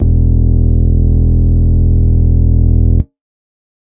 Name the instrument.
electronic organ